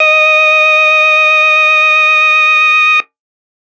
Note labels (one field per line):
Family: organ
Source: electronic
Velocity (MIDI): 127